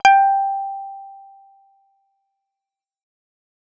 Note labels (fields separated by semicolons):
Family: bass; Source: synthesizer; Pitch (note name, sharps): G5; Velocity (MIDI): 25; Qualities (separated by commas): fast decay